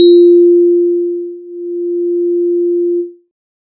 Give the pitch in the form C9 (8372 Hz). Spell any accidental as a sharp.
F4 (349.2 Hz)